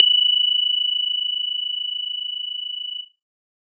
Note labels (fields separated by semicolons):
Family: synthesizer lead; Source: synthesizer; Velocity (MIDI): 50